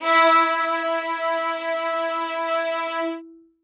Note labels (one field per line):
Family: string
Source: acoustic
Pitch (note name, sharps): E4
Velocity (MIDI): 127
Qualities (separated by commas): reverb